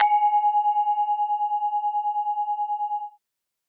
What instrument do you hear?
acoustic mallet percussion instrument